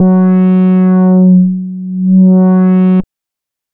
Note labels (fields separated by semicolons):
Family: bass; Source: synthesizer; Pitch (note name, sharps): F#3; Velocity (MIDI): 127; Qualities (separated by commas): distorted